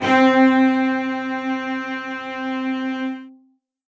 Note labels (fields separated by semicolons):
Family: string; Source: acoustic; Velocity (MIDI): 127; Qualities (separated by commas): reverb